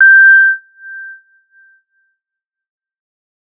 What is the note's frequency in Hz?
1568 Hz